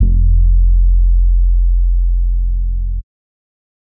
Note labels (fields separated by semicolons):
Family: bass; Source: synthesizer; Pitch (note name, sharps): F1; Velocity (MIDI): 50; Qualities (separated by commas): dark